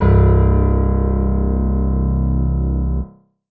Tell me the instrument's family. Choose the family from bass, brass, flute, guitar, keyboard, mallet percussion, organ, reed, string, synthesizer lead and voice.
keyboard